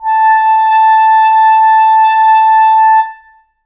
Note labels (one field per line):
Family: reed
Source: acoustic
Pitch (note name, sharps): A5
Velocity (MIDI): 100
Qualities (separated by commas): reverb